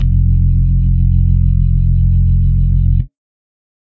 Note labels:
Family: organ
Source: electronic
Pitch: F1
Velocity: 100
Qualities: dark, reverb

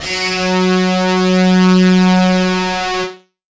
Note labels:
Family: guitar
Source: electronic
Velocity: 100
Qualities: distorted

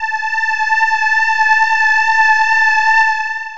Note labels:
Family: voice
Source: synthesizer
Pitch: A5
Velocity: 127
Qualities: distorted, long release

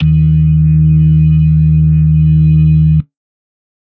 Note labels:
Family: organ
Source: electronic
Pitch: D#2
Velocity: 25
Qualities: dark

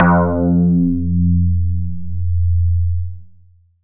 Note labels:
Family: synthesizer lead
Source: synthesizer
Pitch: F2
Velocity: 50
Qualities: long release

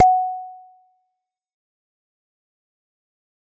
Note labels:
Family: mallet percussion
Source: acoustic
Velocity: 127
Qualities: fast decay, percussive

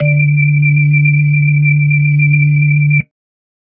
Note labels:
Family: organ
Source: electronic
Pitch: D3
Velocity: 127

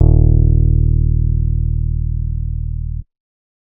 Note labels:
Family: bass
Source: synthesizer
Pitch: D#1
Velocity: 127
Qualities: dark, reverb

